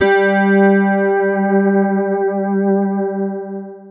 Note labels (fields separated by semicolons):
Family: guitar; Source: electronic; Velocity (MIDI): 50; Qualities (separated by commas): long release, multiphonic, non-linear envelope